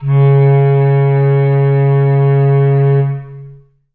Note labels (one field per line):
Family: reed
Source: acoustic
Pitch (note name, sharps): C#3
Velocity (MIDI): 50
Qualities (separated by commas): long release, reverb